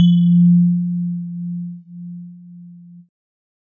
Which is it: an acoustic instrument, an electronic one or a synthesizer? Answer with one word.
electronic